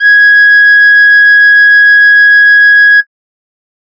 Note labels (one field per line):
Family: flute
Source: synthesizer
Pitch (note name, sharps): G#6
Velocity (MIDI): 25